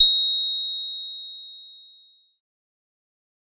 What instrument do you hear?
synthesizer bass